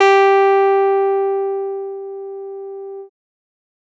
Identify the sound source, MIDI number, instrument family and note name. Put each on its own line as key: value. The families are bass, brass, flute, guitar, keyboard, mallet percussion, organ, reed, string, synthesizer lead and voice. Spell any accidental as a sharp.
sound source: synthesizer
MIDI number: 67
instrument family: bass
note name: G4